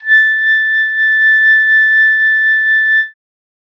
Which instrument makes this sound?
acoustic flute